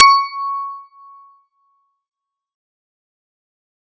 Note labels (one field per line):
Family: guitar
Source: synthesizer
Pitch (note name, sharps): C#6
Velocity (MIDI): 75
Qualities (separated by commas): fast decay